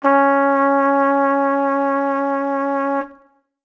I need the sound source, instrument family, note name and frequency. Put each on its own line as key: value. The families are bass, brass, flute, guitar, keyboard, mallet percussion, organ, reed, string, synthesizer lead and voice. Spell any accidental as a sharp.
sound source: acoustic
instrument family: brass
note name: C#4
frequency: 277.2 Hz